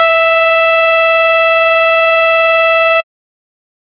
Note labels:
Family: bass; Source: synthesizer; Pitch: E5; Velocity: 50; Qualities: bright, distorted

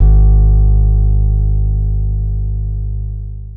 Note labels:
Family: guitar; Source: acoustic; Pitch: G#1; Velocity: 127; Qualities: dark, long release

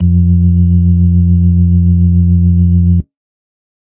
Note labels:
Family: organ; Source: electronic; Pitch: F2; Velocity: 25; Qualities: dark

